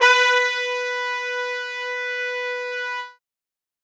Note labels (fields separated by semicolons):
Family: brass; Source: acoustic; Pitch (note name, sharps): B4; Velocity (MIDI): 127; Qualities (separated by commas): reverb